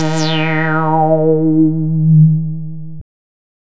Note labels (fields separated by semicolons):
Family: bass; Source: synthesizer; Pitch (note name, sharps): D#3; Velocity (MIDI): 127; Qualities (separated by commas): bright, distorted